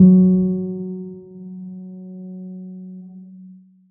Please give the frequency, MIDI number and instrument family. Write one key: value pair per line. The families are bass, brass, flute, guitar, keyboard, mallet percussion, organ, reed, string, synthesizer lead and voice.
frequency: 185 Hz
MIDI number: 54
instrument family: keyboard